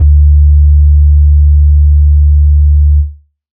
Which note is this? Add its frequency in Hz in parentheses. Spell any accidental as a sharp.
D2 (73.42 Hz)